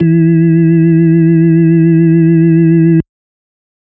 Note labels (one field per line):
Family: organ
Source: electronic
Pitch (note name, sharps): E3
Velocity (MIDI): 50